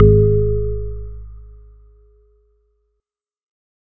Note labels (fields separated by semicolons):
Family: organ; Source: electronic; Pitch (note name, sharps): G#1; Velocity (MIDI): 50